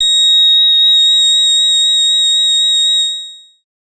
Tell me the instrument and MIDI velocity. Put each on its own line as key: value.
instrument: synthesizer bass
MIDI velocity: 100